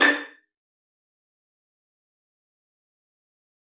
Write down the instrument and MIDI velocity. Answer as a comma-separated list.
acoustic string instrument, 50